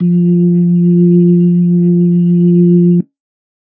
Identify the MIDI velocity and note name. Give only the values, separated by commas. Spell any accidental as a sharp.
100, F3